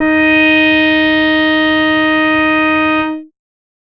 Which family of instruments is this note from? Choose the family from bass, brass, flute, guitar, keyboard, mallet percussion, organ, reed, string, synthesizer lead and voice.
bass